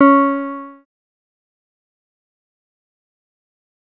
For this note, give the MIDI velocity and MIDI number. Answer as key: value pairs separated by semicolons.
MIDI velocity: 25; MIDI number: 61